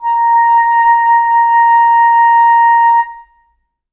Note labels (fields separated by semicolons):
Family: reed; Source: acoustic; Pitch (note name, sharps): A#5; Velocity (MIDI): 75; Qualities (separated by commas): reverb